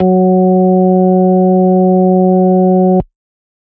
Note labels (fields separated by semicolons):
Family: organ; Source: electronic; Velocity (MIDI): 50